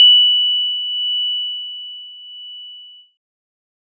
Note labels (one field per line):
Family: keyboard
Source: electronic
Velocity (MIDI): 100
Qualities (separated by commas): bright, multiphonic